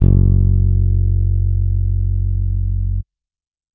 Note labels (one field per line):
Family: bass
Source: electronic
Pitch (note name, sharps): F#1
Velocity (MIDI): 75